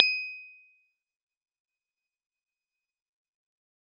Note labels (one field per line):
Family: keyboard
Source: electronic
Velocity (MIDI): 127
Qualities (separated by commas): fast decay, percussive